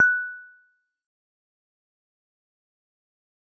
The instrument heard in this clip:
acoustic mallet percussion instrument